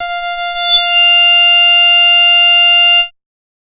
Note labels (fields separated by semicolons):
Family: bass; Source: synthesizer; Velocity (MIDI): 100; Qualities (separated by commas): bright, distorted, multiphonic